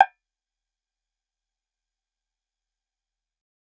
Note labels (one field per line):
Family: bass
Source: synthesizer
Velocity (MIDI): 75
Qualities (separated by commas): fast decay, percussive